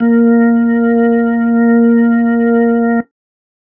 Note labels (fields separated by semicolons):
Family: organ; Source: electronic; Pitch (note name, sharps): A#3; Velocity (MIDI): 75; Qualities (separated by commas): dark